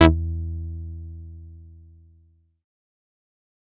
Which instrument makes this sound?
synthesizer bass